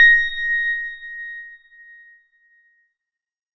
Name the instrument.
electronic organ